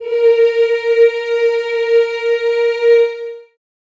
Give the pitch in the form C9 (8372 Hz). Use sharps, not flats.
A#4 (466.2 Hz)